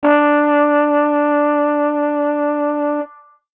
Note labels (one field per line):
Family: brass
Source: acoustic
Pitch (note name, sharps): D4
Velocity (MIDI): 50